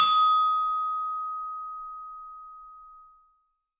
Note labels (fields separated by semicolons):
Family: mallet percussion; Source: acoustic; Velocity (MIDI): 127; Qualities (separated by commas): bright, reverb